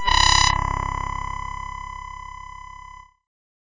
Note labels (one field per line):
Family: keyboard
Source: synthesizer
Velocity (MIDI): 127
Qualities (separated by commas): bright, distorted